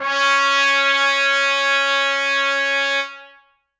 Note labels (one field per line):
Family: brass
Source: acoustic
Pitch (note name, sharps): C#4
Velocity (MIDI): 127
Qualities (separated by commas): bright, reverb